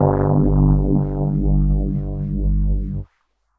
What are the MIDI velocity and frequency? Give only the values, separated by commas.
75, 49 Hz